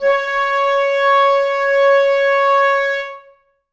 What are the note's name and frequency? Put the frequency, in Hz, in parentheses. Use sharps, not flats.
C#5 (554.4 Hz)